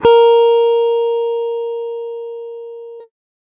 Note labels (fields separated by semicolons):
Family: guitar; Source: electronic; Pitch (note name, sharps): A#4; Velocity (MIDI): 50